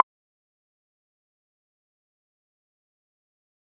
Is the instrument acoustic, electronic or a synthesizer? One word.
electronic